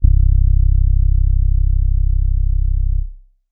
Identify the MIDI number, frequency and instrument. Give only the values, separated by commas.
24, 32.7 Hz, electronic keyboard